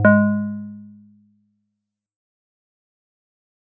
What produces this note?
acoustic mallet percussion instrument